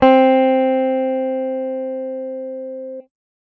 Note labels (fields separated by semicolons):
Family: guitar; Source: electronic; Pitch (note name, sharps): C4; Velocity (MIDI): 127